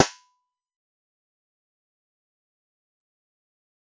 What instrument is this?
synthesizer guitar